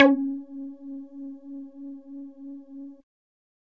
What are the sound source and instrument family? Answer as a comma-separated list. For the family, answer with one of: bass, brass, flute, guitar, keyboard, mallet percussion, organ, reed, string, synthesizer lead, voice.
synthesizer, bass